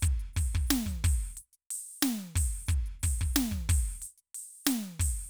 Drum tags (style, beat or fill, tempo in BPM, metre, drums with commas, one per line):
hip-hop
beat
90 BPM
4/4
closed hi-hat, open hi-hat, hi-hat pedal, snare, kick